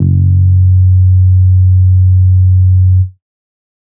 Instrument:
synthesizer bass